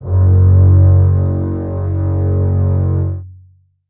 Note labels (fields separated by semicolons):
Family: string; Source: acoustic; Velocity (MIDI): 25; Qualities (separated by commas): long release, reverb